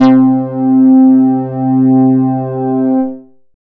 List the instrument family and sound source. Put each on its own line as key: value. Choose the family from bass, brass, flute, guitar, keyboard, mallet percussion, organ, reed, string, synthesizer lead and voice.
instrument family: bass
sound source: synthesizer